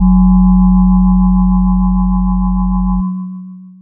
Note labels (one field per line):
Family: mallet percussion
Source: electronic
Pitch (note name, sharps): F#1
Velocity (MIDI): 25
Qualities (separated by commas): long release